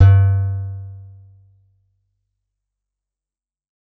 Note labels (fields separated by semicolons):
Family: guitar; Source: acoustic; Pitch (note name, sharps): G2; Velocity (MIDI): 100; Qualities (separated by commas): fast decay